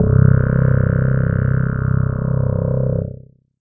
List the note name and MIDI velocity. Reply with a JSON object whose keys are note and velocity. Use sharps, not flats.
{"note": "C1", "velocity": 50}